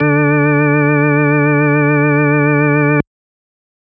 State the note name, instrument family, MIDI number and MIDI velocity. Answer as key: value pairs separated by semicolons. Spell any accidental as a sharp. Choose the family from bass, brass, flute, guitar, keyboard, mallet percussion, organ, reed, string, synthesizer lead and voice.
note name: D3; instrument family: organ; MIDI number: 50; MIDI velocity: 75